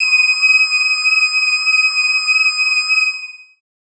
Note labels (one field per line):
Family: voice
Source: synthesizer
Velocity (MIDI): 100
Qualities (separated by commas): bright, long release